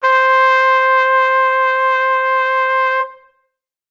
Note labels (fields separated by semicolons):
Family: brass; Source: acoustic; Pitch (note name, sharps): C5; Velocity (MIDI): 75